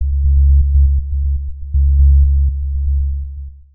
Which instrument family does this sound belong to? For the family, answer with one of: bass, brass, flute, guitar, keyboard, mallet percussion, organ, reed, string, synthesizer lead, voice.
synthesizer lead